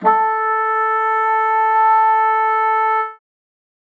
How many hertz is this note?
440 Hz